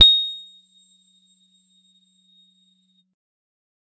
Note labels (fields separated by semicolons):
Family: guitar; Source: electronic; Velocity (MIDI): 75; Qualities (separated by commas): bright, percussive